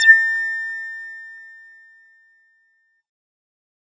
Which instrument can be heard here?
synthesizer bass